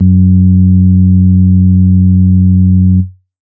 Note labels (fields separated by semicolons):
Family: organ; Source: electronic; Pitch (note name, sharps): F#2; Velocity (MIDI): 75; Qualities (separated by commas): dark